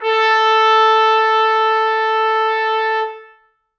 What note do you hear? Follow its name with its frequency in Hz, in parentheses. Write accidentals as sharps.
A4 (440 Hz)